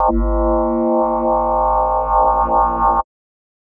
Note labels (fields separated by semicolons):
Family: mallet percussion; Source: synthesizer; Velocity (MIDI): 100; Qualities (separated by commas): multiphonic, non-linear envelope